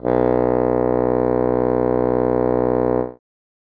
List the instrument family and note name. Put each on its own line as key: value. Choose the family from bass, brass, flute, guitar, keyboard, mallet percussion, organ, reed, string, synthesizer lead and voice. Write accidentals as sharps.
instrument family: reed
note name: B1